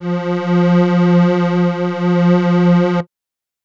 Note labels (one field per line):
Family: reed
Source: acoustic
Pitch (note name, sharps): F3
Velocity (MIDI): 100